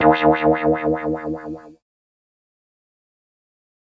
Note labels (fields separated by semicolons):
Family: keyboard; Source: synthesizer; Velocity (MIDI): 75; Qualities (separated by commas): distorted, fast decay